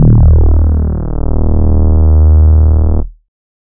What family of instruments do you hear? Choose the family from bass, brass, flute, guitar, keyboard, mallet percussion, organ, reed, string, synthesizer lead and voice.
bass